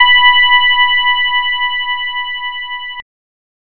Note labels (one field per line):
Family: bass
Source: synthesizer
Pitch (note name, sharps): B5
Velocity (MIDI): 50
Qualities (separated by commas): bright, distorted, multiphonic